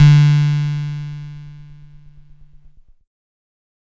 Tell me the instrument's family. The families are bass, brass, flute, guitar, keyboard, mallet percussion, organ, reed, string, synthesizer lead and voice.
keyboard